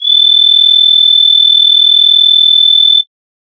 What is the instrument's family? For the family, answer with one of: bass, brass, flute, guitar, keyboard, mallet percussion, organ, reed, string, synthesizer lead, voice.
flute